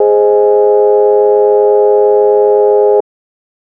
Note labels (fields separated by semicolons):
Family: organ; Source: electronic; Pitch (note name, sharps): G#4; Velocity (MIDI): 127